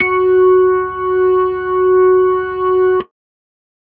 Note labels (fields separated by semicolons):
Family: organ; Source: electronic; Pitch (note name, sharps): F#4; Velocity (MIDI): 127